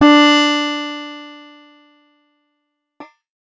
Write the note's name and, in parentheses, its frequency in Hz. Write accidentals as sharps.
D4 (293.7 Hz)